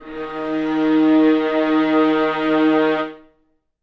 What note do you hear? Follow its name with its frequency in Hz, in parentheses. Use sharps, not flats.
D#3 (155.6 Hz)